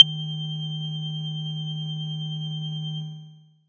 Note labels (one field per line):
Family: bass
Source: synthesizer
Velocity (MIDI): 50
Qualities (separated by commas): multiphonic